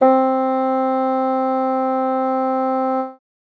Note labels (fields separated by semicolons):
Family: reed; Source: acoustic; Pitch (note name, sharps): C4; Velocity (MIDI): 127